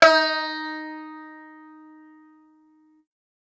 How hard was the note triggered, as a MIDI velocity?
100